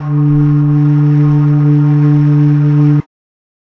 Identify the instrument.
acoustic flute